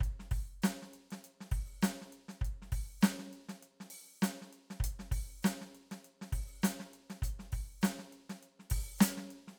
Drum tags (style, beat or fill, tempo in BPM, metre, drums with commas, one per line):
funk
beat
100 BPM
4/4
closed hi-hat, open hi-hat, hi-hat pedal, snare, kick